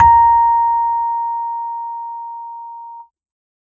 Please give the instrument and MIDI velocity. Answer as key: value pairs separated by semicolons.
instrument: electronic keyboard; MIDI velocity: 127